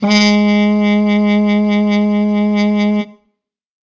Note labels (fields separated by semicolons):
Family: brass; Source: acoustic; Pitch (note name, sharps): G#3; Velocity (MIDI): 100